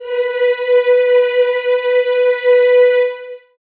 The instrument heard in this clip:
acoustic voice